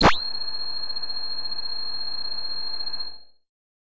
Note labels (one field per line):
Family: bass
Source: synthesizer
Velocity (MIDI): 75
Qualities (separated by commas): distorted